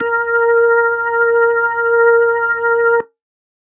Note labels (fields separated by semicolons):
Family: organ; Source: electronic; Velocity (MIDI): 75